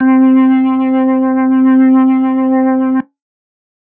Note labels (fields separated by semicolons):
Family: organ; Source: electronic; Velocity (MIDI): 100; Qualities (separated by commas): distorted